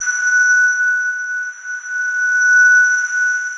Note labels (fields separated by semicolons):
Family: mallet percussion; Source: electronic; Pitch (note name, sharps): F#6; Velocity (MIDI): 50; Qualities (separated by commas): bright, long release, non-linear envelope